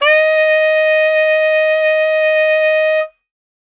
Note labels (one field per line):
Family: reed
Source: acoustic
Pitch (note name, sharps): D#5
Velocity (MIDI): 100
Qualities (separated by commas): bright